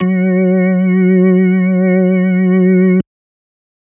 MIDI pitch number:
54